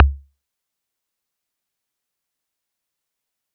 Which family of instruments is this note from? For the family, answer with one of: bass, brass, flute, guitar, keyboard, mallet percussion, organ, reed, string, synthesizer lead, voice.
mallet percussion